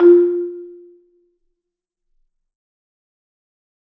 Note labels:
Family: mallet percussion; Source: acoustic; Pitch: F4; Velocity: 75; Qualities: fast decay, reverb

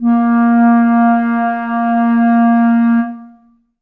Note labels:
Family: reed; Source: acoustic; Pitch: A#3; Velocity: 75; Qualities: dark, reverb

